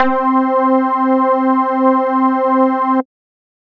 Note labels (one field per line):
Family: bass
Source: synthesizer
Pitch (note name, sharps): C4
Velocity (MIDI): 100